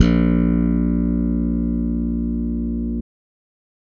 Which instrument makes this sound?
electronic bass